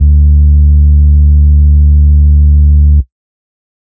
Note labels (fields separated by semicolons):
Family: organ; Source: electronic; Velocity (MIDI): 75; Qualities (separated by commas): distorted